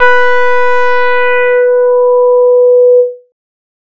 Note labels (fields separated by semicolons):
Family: bass; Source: synthesizer; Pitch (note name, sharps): B4; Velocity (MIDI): 100; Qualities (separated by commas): distorted